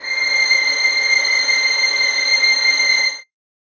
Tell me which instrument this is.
acoustic string instrument